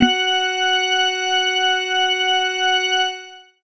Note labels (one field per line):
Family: organ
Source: electronic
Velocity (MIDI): 75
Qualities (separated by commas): reverb